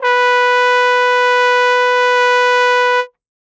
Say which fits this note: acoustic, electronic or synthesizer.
acoustic